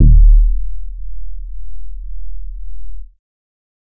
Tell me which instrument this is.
synthesizer bass